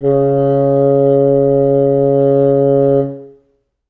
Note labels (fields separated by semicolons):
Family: reed; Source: acoustic; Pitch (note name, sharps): C#3; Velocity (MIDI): 25; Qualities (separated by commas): reverb